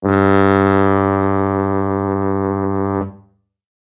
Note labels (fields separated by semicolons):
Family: brass; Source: acoustic; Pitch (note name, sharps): G2; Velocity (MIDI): 127